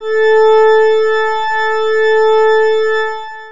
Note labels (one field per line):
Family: organ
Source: electronic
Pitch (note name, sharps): A4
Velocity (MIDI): 50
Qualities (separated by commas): distorted, long release